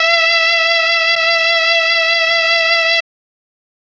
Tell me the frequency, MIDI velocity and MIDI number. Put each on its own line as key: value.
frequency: 659.3 Hz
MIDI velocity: 127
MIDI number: 76